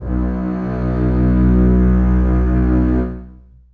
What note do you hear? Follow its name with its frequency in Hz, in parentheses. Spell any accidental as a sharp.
B1 (61.74 Hz)